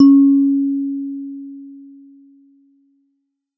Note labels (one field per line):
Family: mallet percussion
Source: acoustic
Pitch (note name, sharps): C#4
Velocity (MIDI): 75